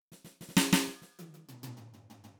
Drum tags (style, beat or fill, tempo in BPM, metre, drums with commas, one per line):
hip-hop
fill
100 BPM
4/4
hi-hat pedal, snare, high tom, mid tom, floor tom